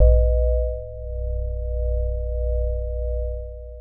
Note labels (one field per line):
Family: mallet percussion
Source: synthesizer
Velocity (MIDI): 100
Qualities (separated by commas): long release, multiphonic